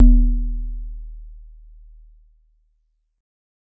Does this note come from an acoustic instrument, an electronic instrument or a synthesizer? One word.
acoustic